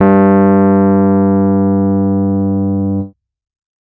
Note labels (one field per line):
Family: keyboard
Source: electronic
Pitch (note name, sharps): G2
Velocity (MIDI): 127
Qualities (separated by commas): dark, distorted